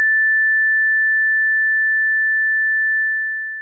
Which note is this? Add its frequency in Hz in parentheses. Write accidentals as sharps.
A6 (1760 Hz)